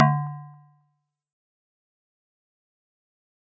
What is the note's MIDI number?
50